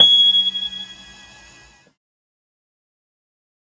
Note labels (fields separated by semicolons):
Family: keyboard; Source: electronic; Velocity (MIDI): 25; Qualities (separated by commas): bright, fast decay